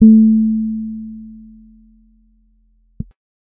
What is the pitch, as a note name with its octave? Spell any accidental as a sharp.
A3